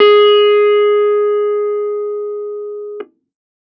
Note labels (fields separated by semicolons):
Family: keyboard; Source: electronic; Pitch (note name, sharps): G#4; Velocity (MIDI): 100; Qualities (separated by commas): distorted